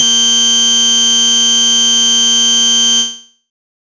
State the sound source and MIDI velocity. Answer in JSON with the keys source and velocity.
{"source": "synthesizer", "velocity": 127}